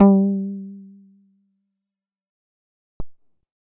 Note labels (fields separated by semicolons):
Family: bass; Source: synthesizer; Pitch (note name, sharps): G3; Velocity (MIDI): 50; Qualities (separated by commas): dark, fast decay